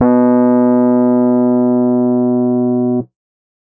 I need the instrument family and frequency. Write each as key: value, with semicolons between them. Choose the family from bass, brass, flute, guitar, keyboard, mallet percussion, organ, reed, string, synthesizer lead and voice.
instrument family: keyboard; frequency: 123.5 Hz